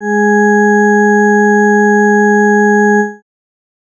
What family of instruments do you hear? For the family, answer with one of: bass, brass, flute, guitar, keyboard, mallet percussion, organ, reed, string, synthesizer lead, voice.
organ